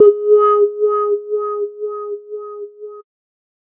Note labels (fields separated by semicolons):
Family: bass; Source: synthesizer; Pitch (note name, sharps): G#4; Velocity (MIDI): 50; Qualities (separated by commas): distorted